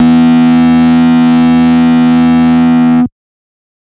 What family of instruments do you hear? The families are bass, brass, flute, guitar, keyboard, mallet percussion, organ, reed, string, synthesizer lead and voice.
bass